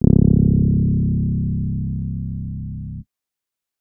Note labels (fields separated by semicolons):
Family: keyboard; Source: electronic; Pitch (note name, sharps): C1; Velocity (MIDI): 25; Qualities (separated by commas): dark